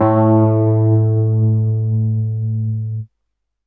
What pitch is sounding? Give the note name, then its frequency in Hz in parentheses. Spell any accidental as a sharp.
A2 (110 Hz)